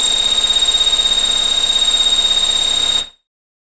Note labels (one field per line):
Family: bass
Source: synthesizer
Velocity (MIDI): 50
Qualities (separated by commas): bright, distorted